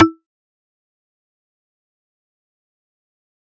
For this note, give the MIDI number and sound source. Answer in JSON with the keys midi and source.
{"midi": 64, "source": "electronic"}